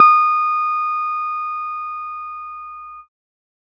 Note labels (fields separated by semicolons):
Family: keyboard; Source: electronic; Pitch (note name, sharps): D#6; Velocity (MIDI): 75